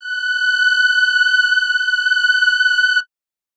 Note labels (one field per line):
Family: reed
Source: acoustic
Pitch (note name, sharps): F#6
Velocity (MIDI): 25